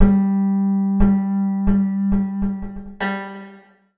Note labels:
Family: guitar; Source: acoustic; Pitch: G3; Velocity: 75; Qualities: percussive, reverb

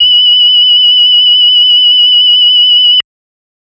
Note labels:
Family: organ; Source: electronic; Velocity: 50; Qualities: multiphonic

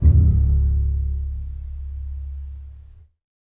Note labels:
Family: string; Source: acoustic; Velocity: 50; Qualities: dark, reverb

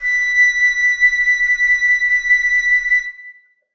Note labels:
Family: flute; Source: acoustic; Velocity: 25; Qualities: reverb

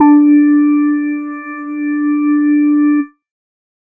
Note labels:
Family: organ; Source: electronic; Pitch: D4; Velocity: 75

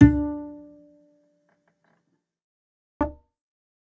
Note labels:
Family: bass; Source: acoustic; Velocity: 75; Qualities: fast decay, percussive

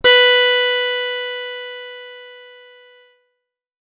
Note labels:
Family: guitar; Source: acoustic; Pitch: B4; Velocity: 127; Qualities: bright, distorted

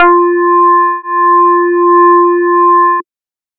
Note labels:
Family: bass; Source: synthesizer; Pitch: F4; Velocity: 127

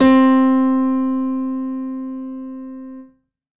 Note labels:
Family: keyboard; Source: acoustic; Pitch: C4; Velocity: 127; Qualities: reverb

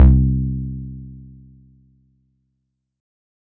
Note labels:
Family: keyboard; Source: electronic; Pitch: C2; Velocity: 127

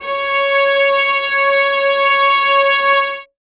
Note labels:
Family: string; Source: acoustic; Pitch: C#5; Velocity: 50; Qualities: reverb

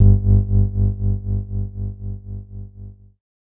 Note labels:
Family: keyboard; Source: electronic; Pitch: G1; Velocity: 50; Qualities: dark

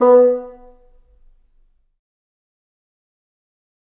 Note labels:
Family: reed; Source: acoustic; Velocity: 100; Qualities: fast decay, percussive, reverb

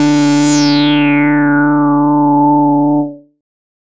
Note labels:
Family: bass; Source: synthesizer; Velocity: 75; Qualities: bright, distorted, non-linear envelope

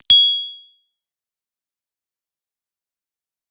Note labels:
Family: bass; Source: synthesizer; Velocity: 75; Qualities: bright, distorted, fast decay, percussive

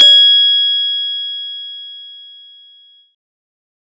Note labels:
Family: bass; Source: synthesizer; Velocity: 75

